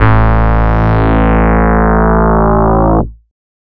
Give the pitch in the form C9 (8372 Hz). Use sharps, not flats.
A1 (55 Hz)